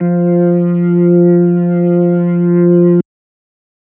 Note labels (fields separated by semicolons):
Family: organ; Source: electronic; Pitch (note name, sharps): F3; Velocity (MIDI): 100; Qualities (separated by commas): distorted